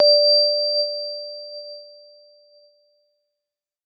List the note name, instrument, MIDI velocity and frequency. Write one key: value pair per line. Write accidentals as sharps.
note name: D5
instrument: electronic keyboard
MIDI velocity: 50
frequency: 587.3 Hz